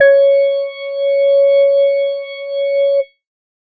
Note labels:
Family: organ; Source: electronic; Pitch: C#5; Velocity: 100

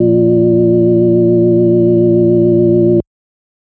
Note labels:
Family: organ; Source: electronic; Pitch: A#2; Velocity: 50; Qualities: multiphonic

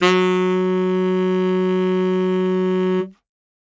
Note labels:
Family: reed; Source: acoustic; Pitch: F#3; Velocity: 50

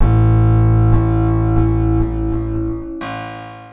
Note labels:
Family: guitar; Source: acoustic; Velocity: 75; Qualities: reverb

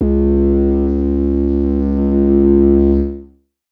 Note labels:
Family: synthesizer lead; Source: synthesizer; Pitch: C#2; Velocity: 100; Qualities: distorted, multiphonic, non-linear envelope

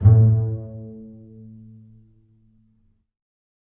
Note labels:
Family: string; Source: acoustic; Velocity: 127; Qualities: dark, reverb

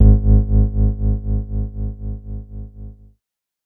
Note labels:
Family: keyboard; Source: electronic; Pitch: G#1; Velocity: 50; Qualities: dark

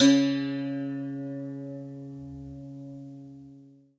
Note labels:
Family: guitar; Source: acoustic; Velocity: 50; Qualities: long release, reverb

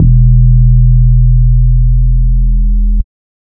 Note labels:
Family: bass; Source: synthesizer; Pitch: E1; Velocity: 127; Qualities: dark

